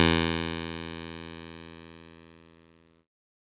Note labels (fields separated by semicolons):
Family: keyboard; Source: electronic; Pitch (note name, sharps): E2; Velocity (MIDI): 127; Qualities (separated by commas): bright, distorted